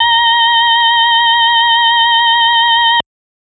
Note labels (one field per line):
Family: organ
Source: electronic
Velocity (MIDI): 50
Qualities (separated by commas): multiphonic